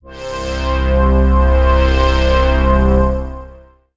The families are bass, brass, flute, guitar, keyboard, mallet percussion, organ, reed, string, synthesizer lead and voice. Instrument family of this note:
synthesizer lead